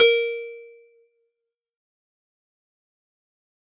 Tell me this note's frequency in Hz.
466.2 Hz